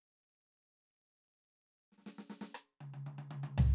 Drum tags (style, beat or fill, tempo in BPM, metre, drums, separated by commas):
jazz-funk, fill, 116 BPM, 4/4, closed hi-hat, snare, cross-stick, high tom, floor tom